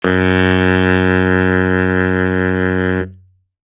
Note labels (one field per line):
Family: reed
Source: acoustic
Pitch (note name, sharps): F#2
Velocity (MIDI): 75